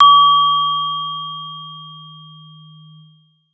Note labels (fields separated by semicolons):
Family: keyboard; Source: acoustic; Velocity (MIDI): 127